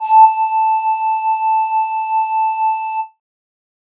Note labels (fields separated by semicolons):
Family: flute; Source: synthesizer; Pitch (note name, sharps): A5; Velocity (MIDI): 50; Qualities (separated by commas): distorted